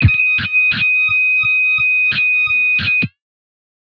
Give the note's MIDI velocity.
100